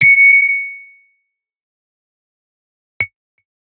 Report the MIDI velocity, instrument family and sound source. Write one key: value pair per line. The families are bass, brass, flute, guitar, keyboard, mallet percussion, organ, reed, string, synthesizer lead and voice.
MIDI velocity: 100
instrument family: guitar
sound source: electronic